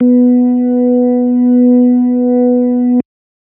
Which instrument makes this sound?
electronic organ